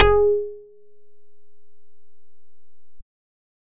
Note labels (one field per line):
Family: bass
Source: synthesizer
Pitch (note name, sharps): G#4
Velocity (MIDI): 75